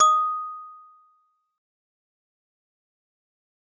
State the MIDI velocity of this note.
75